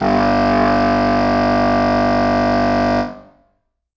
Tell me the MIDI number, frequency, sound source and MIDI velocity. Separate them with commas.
31, 49 Hz, acoustic, 127